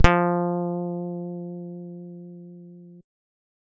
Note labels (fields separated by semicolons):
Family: guitar; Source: electronic; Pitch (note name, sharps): F3; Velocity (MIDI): 127